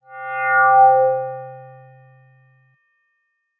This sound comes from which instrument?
electronic mallet percussion instrument